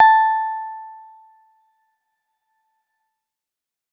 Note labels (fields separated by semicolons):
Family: keyboard; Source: electronic; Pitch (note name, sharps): A5; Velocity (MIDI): 75